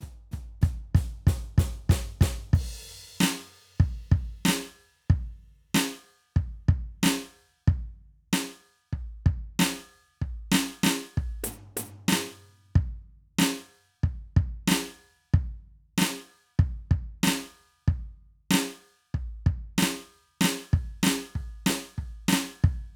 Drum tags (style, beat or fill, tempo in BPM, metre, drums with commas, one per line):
rock
beat
94 BPM
4/4
crash, snare, high tom, floor tom, kick